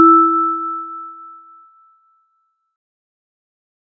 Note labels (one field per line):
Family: mallet percussion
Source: acoustic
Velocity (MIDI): 25